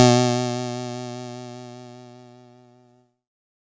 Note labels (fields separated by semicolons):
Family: keyboard; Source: electronic; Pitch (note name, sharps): B2; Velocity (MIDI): 50; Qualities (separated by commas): bright